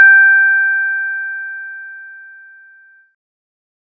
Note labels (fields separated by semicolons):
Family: bass; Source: synthesizer; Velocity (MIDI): 25